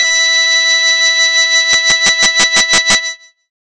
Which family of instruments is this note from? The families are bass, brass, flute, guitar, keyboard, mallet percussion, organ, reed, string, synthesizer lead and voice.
bass